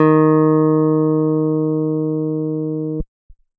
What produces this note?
electronic keyboard